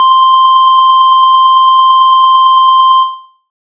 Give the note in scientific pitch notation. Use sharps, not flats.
C6